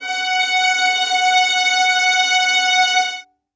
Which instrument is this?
acoustic string instrument